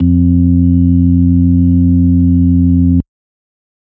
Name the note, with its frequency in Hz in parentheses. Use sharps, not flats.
F2 (87.31 Hz)